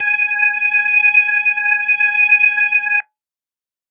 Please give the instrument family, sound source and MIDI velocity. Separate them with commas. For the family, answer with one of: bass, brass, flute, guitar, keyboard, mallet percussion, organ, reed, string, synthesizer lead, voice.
organ, electronic, 50